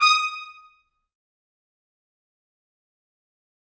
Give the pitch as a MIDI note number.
87